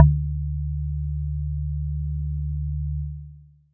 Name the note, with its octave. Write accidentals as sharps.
D2